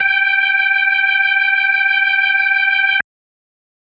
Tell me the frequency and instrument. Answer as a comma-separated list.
784 Hz, electronic organ